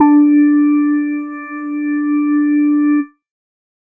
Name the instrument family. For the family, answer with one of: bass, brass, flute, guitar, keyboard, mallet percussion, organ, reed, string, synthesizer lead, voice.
organ